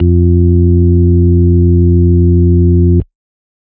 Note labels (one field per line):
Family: organ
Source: electronic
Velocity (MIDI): 75